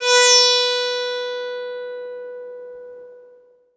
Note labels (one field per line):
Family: guitar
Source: acoustic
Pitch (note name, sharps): B4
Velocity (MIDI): 75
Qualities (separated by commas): bright, reverb